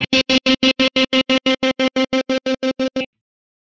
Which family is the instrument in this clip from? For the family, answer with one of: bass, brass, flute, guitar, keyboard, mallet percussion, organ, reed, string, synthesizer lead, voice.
guitar